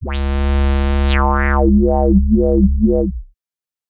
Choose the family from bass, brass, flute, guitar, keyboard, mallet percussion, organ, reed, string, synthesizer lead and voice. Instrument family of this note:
bass